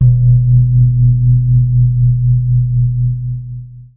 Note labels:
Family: keyboard; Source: electronic; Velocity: 127; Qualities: dark, long release, reverb

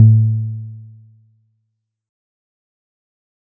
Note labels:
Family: guitar; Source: synthesizer; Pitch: A2; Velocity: 50; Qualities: dark, fast decay

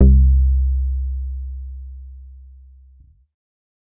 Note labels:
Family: bass; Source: synthesizer; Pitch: C2; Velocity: 50; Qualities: dark

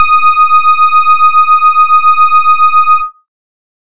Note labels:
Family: bass; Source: synthesizer; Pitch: D#6; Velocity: 50; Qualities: distorted

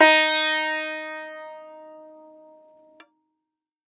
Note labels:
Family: guitar; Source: acoustic; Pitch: D#4; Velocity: 75; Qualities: bright, multiphonic, reverb

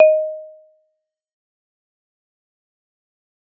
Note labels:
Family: mallet percussion; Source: acoustic; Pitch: D#5; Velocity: 75; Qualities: fast decay, percussive

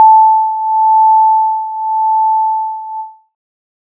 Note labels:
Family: synthesizer lead; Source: synthesizer; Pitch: A5; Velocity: 50

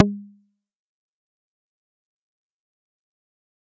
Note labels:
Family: bass; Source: synthesizer; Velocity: 75; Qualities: percussive

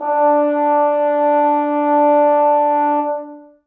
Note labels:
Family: brass; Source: acoustic; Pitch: D4; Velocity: 75; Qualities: dark, long release, reverb

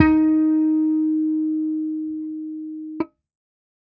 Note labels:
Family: bass; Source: electronic; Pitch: D#4; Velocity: 100

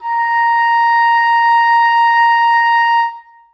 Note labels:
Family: reed; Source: acoustic; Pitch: A#5; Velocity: 25; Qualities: reverb

